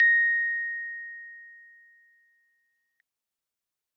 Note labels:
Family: keyboard; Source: acoustic; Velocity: 50

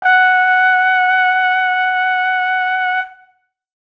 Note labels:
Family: brass; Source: acoustic; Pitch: F#5; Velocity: 25

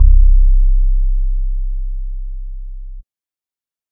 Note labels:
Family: bass; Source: synthesizer; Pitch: C1; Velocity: 25

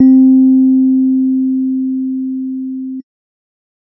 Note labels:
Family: keyboard; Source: electronic; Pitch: C4; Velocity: 75; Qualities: dark

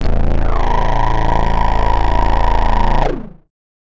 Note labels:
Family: bass; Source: synthesizer; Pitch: A0; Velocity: 50; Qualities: distorted

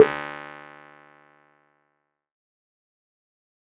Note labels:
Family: keyboard; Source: electronic; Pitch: D2; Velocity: 25; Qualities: fast decay, percussive

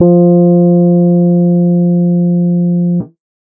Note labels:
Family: keyboard; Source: electronic; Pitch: F3; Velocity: 75

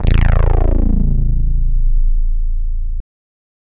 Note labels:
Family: bass; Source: synthesizer; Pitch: A0; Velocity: 127; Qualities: bright, distorted

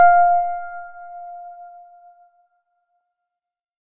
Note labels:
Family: organ; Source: electronic; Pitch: F5; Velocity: 25; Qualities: bright

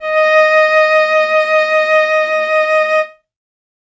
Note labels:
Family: string; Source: acoustic; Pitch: D#5; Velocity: 50; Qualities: reverb

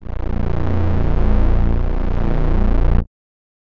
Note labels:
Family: reed; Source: acoustic; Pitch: A#0; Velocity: 25

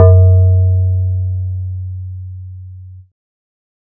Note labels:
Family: bass; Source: synthesizer; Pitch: F#2; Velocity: 25

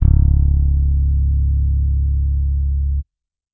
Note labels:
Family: bass; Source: electronic; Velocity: 75

